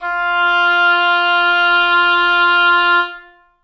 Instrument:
acoustic reed instrument